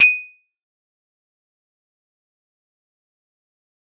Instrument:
acoustic mallet percussion instrument